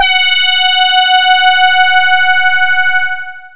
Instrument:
synthesizer voice